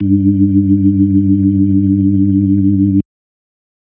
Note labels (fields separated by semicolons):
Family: organ; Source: electronic; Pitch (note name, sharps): G2; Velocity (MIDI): 25